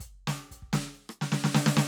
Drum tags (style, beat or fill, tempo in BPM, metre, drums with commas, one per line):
punk
beat
128 BPM
4/4
closed hi-hat, hi-hat pedal, snare, cross-stick, kick